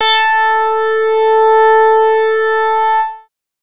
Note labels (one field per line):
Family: bass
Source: synthesizer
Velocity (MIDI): 50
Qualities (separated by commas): distorted